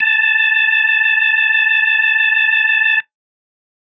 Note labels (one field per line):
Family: organ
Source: electronic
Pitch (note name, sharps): A5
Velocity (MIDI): 75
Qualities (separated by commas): bright